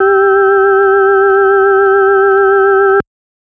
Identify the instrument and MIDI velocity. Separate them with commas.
electronic organ, 50